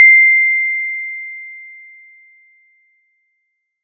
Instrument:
acoustic mallet percussion instrument